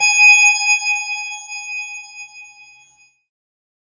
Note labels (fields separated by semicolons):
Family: keyboard; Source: synthesizer; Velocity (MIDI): 25; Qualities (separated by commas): bright